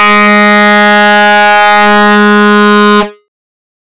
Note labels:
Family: bass; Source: synthesizer; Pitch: G#3; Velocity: 100; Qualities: bright, distorted

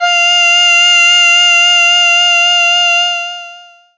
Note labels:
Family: voice; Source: synthesizer; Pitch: F5; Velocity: 50; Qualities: bright, distorted, long release

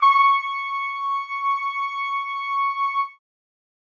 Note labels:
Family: brass; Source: acoustic; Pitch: C#6; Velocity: 50; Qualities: reverb

